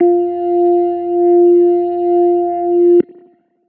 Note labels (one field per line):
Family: organ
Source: electronic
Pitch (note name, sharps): F4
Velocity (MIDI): 50